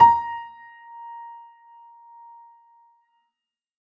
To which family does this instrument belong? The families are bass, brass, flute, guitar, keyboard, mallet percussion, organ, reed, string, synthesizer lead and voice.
keyboard